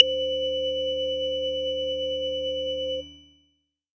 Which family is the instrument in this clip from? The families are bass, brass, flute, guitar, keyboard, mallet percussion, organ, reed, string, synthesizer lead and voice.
bass